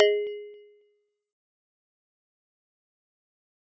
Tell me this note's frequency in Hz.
415.3 Hz